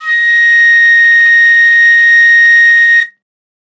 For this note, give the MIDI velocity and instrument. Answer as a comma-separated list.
50, acoustic flute